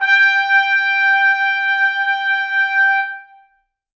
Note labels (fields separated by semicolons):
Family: brass; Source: acoustic; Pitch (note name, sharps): G5; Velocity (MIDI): 100; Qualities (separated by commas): reverb